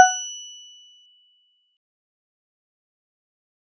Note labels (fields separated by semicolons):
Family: mallet percussion; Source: acoustic; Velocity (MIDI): 25; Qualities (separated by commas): fast decay, percussive